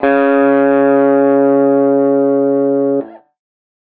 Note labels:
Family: guitar; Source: electronic; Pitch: C#3; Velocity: 75; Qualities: distorted

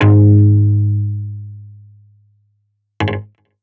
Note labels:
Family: guitar; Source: electronic; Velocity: 75; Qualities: distorted

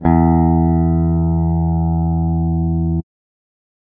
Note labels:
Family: guitar; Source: electronic; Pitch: E2; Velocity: 50

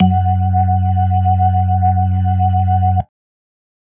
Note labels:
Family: organ; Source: electronic; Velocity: 127

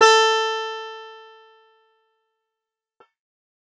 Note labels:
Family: guitar; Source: acoustic; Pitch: A4; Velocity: 127; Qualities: bright, distorted, fast decay

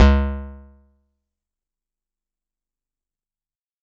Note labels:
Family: guitar; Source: electronic; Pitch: C#2; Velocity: 25; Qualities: fast decay, percussive

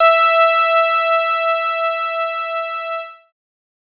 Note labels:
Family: bass; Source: synthesizer; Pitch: E5; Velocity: 75; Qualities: bright, distorted

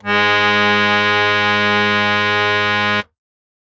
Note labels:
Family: keyboard; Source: acoustic; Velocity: 50

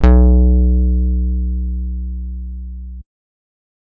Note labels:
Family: guitar; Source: electronic; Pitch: B1; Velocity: 25

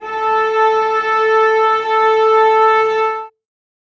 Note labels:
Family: string; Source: acoustic; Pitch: A4; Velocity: 25; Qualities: reverb

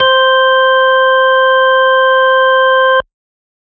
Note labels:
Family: organ; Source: electronic; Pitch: C5; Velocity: 127

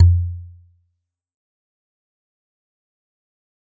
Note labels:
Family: mallet percussion; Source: acoustic; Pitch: F2; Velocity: 100; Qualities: dark, fast decay, percussive

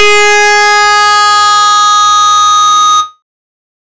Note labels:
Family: bass; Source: synthesizer; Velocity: 127; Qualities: bright, distorted

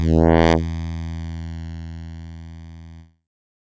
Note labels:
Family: keyboard; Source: synthesizer; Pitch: E2; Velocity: 75; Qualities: bright, distorted

